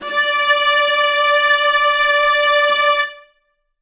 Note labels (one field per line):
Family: string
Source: acoustic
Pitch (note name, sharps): D5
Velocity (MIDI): 100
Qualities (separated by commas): reverb